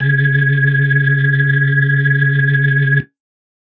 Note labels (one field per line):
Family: organ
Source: electronic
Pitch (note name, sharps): C#3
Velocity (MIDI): 25